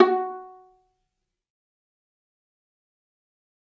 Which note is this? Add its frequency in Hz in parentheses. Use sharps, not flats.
F#4 (370 Hz)